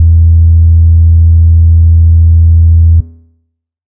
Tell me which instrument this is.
synthesizer bass